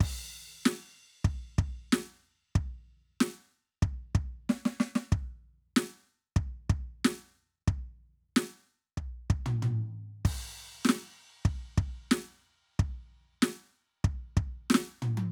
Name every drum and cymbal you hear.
crash, snare, high tom, floor tom and kick